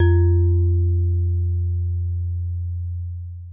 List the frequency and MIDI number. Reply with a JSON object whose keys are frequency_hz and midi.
{"frequency_hz": 87.31, "midi": 41}